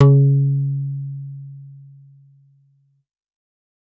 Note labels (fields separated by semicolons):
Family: bass; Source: synthesizer; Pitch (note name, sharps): C#3; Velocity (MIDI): 100